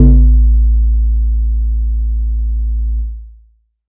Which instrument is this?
acoustic mallet percussion instrument